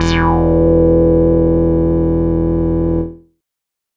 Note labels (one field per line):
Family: bass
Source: synthesizer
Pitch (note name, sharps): E1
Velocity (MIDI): 100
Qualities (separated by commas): bright, distorted, non-linear envelope